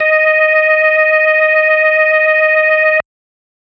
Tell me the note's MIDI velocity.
50